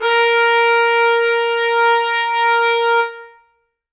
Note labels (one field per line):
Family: brass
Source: acoustic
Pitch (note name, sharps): A#4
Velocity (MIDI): 75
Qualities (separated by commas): reverb